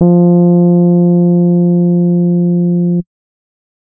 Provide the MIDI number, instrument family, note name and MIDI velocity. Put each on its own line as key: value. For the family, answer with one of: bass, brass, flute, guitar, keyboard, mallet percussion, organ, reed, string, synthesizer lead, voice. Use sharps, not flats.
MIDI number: 53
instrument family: keyboard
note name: F3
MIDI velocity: 75